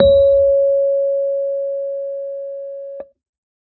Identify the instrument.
electronic keyboard